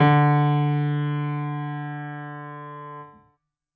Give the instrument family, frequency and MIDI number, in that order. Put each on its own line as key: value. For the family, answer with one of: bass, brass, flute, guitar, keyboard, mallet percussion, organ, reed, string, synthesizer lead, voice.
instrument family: keyboard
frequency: 146.8 Hz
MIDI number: 50